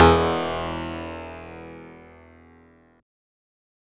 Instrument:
synthesizer lead